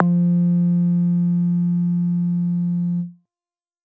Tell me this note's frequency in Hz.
174.6 Hz